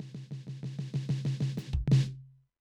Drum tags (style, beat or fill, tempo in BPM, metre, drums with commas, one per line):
funk rock
fill
92 BPM
4/4
hi-hat pedal, snare, floor tom, kick